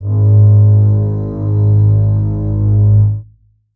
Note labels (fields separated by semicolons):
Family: string; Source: acoustic; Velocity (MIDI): 75; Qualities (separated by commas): reverb